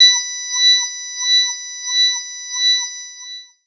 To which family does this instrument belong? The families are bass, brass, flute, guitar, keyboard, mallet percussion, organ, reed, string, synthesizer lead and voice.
voice